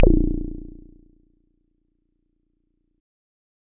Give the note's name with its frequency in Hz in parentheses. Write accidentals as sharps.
A#0 (29.14 Hz)